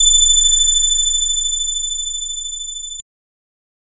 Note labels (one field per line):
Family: bass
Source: synthesizer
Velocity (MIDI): 127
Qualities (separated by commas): bright, distorted, multiphonic